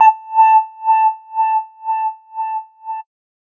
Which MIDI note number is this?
81